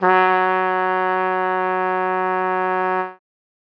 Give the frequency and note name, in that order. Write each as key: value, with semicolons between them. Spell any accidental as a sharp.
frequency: 185 Hz; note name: F#3